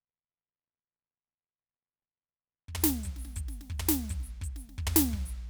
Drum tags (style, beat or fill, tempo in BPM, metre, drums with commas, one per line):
New Orleans funk
fill
84 BPM
4/4
closed hi-hat, hi-hat pedal, snare, floor tom, kick